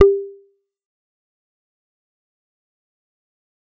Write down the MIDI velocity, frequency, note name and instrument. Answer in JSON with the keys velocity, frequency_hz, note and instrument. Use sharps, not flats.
{"velocity": 25, "frequency_hz": 392, "note": "G4", "instrument": "synthesizer bass"}